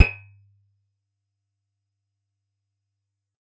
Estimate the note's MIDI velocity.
100